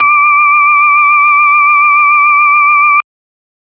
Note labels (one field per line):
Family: organ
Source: electronic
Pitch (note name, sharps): D6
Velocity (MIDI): 50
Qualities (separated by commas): bright